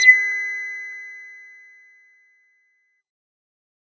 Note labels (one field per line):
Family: bass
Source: synthesizer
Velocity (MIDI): 100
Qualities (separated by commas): bright, distorted